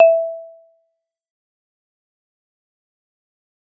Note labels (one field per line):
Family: mallet percussion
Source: acoustic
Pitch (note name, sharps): E5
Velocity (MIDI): 75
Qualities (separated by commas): fast decay, percussive